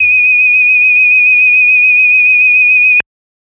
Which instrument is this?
electronic organ